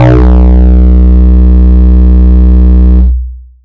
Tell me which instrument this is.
synthesizer bass